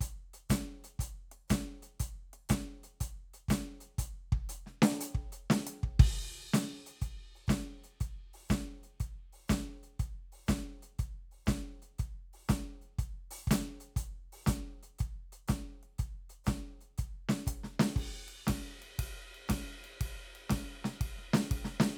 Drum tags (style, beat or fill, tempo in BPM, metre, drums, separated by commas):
rock, beat, 120 BPM, 4/4, crash, ride, closed hi-hat, open hi-hat, hi-hat pedal, snare, kick